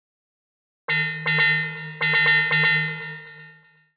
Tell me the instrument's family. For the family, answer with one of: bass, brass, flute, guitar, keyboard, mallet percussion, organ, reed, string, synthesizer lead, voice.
mallet percussion